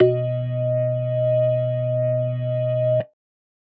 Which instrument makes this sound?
electronic organ